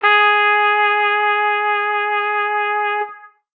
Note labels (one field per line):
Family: brass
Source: acoustic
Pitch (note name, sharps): G#4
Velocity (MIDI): 50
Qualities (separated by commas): distorted